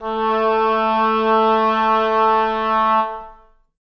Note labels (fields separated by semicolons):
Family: reed; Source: acoustic; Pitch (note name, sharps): A3; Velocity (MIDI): 100; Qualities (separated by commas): reverb